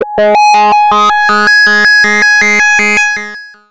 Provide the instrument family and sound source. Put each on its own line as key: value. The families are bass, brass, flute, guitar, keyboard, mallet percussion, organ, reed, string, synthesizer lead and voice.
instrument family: bass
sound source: synthesizer